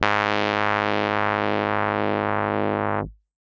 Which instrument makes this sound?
electronic keyboard